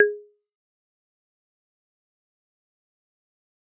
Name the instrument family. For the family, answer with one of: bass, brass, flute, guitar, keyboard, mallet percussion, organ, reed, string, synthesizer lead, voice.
mallet percussion